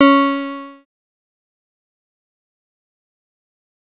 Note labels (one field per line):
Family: synthesizer lead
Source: synthesizer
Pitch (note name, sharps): C#4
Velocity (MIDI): 75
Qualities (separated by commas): distorted, fast decay